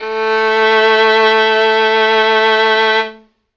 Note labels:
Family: string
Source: acoustic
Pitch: A3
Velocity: 25

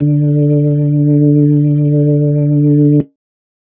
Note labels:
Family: organ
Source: electronic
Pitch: D3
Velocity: 100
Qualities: dark

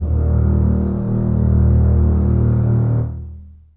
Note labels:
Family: string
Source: acoustic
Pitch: D#1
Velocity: 25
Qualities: long release, reverb

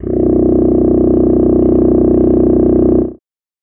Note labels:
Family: reed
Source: acoustic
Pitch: B0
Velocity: 25

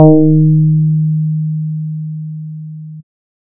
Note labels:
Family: bass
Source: synthesizer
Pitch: D#3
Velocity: 75

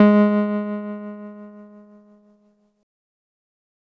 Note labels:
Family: keyboard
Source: electronic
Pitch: G#3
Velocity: 100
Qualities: distorted

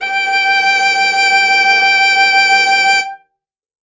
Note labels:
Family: string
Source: acoustic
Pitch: G5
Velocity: 100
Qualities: bright, reverb

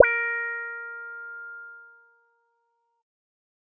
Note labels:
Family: bass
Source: synthesizer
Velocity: 127

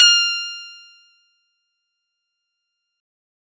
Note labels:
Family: guitar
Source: synthesizer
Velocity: 127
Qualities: bright

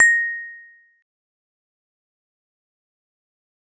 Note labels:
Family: mallet percussion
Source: acoustic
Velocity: 50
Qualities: fast decay, percussive

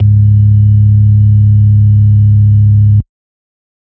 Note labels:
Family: organ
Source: electronic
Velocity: 127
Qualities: dark

